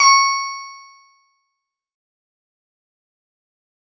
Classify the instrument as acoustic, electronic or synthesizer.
synthesizer